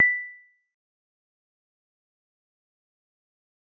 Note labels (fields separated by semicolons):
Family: mallet percussion; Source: acoustic; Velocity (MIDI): 75; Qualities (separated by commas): fast decay, percussive